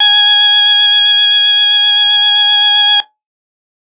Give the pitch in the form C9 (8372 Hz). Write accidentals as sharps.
G#5 (830.6 Hz)